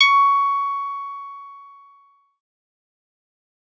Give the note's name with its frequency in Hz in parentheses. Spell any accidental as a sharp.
C#6 (1109 Hz)